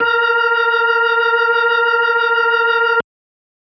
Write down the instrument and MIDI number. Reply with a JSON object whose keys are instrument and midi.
{"instrument": "electronic organ", "midi": 70}